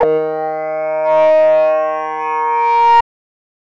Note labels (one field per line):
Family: voice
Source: synthesizer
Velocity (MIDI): 75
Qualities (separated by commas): distorted